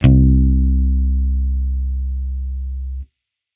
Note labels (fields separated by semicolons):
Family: bass; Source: electronic; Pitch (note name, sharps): C2; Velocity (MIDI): 50